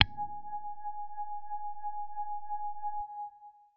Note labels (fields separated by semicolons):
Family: guitar; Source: electronic; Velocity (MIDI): 25; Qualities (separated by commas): dark, distorted